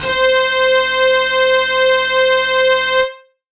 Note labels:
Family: guitar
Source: electronic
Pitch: C5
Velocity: 127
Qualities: distorted

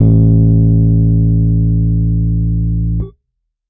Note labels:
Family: keyboard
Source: electronic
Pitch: A1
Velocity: 75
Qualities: dark, distorted

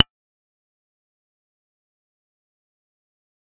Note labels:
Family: bass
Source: synthesizer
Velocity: 100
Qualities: fast decay, percussive

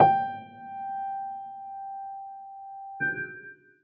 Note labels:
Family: keyboard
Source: acoustic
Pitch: G5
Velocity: 25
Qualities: long release, reverb

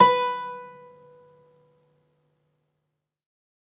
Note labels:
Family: guitar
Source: acoustic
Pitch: B4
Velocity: 100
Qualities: reverb

